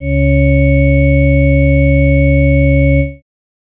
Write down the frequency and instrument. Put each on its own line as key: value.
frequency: 69.3 Hz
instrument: electronic organ